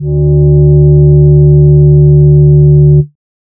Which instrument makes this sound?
synthesizer voice